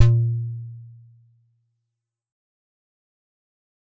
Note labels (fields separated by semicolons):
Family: keyboard; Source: acoustic; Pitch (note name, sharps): A#2; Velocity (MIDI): 25; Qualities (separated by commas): fast decay